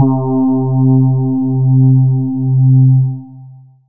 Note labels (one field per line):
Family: voice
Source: synthesizer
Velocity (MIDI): 127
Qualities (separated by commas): dark, long release